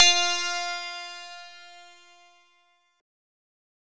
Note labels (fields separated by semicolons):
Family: synthesizer lead; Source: synthesizer; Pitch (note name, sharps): F4; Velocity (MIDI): 75; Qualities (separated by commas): bright, distorted